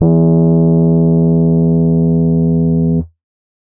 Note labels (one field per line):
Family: keyboard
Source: electronic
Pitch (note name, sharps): E2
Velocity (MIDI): 75